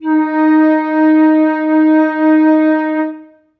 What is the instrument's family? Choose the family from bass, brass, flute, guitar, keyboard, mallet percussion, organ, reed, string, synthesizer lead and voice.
flute